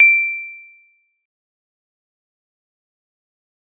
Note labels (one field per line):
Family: mallet percussion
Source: acoustic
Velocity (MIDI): 50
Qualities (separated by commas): fast decay, percussive